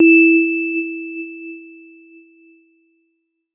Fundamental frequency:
329.6 Hz